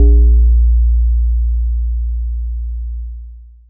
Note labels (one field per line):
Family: mallet percussion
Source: electronic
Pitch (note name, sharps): A#1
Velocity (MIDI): 25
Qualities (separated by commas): long release, multiphonic